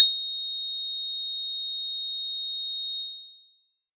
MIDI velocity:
50